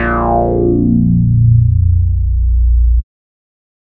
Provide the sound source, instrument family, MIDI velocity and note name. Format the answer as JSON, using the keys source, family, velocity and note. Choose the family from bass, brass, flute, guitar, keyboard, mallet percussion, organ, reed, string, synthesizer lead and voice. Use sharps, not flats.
{"source": "synthesizer", "family": "bass", "velocity": 50, "note": "A#0"}